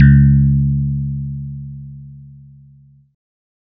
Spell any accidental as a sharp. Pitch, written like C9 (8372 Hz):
C#2 (69.3 Hz)